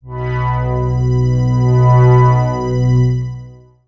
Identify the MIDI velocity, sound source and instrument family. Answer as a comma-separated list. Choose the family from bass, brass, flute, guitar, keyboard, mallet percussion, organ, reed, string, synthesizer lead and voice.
50, synthesizer, synthesizer lead